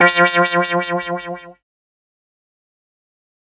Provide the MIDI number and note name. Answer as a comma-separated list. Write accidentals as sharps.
53, F3